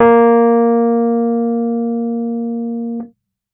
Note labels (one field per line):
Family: keyboard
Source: electronic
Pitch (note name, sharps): A#3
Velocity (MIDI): 127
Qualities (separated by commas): dark